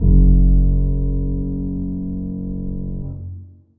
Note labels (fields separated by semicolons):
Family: keyboard; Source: acoustic; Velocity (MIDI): 25; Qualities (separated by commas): long release, reverb